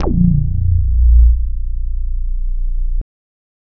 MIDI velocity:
25